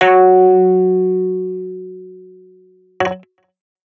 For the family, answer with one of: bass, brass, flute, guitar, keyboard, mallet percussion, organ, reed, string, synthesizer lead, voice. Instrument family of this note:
guitar